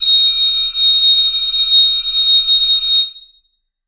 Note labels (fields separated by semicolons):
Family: reed; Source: acoustic; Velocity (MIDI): 100; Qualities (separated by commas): bright, reverb